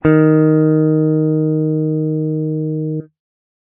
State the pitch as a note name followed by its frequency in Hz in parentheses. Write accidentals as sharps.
D#3 (155.6 Hz)